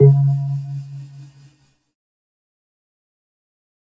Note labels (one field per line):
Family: keyboard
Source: synthesizer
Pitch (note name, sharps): C#3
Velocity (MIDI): 25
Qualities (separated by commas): fast decay